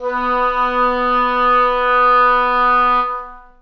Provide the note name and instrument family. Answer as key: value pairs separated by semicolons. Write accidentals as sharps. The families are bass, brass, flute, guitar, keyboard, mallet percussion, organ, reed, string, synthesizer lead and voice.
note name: B3; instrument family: reed